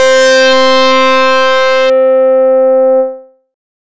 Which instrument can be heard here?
synthesizer bass